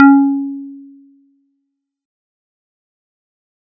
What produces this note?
acoustic mallet percussion instrument